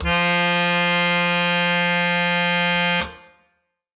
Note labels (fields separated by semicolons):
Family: reed; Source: acoustic; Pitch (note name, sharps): F3; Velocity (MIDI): 75